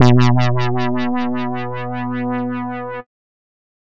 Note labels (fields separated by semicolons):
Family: bass; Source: synthesizer; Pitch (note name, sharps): B2; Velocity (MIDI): 100; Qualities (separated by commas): distorted